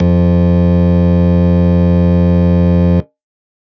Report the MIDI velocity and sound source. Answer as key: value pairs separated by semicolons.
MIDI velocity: 127; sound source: electronic